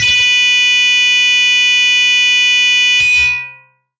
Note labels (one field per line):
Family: guitar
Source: electronic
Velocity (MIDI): 127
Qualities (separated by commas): bright, distorted, long release